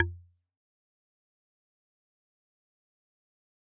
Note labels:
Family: mallet percussion; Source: acoustic; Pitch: F2; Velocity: 100; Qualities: fast decay, percussive

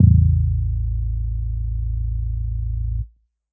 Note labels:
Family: bass; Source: synthesizer; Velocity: 100; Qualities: dark

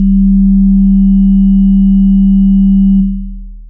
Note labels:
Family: synthesizer lead; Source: synthesizer; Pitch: D#1; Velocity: 100; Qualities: long release

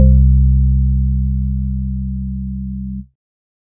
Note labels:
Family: organ; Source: electronic; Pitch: C2; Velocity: 127; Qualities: dark

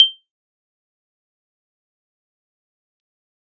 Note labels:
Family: keyboard; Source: electronic; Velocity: 75; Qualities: bright, fast decay, percussive

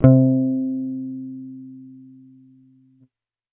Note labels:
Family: bass; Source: electronic; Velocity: 25

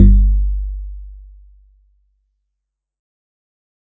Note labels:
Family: guitar; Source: synthesizer; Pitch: G1; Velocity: 50; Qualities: dark, fast decay

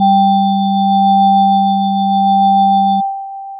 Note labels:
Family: mallet percussion; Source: electronic; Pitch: G3; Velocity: 25; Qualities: long release

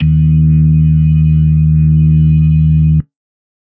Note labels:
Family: organ; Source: electronic; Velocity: 100; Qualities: dark

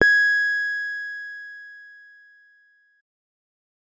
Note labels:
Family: keyboard; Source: electronic; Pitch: G#6; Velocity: 50

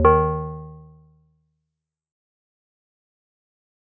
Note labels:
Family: mallet percussion; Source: acoustic; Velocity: 127; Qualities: dark, fast decay, multiphonic

